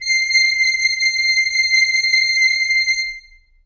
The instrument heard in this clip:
acoustic reed instrument